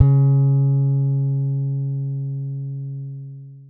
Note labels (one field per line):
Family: guitar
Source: acoustic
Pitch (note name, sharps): C#3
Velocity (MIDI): 50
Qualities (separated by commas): dark, long release